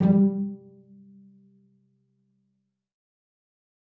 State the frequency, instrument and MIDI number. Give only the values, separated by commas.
196 Hz, acoustic string instrument, 55